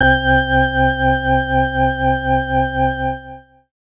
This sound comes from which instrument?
electronic organ